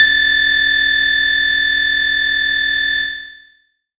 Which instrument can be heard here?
synthesizer bass